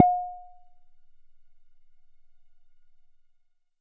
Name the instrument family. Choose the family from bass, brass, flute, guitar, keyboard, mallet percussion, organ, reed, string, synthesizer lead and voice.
bass